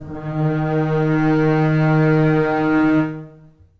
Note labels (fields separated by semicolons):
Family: string; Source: acoustic; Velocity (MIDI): 25; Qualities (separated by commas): long release, reverb